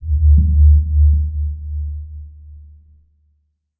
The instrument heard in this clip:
synthesizer lead